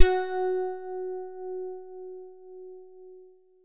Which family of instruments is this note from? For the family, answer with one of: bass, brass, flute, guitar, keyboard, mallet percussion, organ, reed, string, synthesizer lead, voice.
guitar